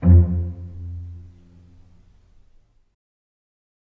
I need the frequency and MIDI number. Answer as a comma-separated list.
87.31 Hz, 41